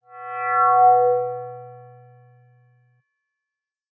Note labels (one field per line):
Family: mallet percussion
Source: electronic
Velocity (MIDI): 50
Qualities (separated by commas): bright